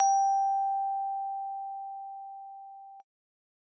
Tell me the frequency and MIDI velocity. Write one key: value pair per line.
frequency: 784 Hz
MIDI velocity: 25